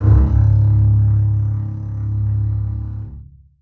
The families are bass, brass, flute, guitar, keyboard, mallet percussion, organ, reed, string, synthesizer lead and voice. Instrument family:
string